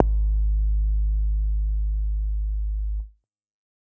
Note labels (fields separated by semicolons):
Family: bass; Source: synthesizer; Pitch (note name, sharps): G#1; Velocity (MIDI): 100; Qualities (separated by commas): distorted